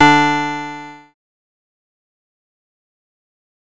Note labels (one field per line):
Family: bass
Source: synthesizer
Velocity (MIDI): 127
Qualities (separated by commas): bright, distorted, fast decay